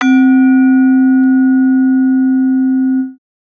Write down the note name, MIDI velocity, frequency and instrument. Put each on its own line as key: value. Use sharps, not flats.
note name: C4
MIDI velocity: 25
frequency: 261.6 Hz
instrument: acoustic mallet percussion instrument